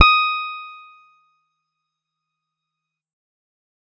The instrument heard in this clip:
electronic guitar